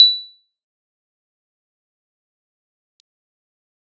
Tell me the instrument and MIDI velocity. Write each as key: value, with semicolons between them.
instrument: electronic keyboard; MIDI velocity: 25